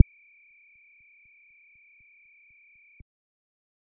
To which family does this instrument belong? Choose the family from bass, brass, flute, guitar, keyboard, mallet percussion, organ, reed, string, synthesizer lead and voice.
bass